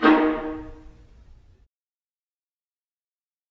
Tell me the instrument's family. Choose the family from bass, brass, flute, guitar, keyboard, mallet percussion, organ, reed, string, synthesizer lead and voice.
string